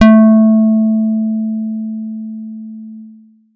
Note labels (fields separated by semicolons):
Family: guitar; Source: electronic; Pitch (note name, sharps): A3; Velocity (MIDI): 75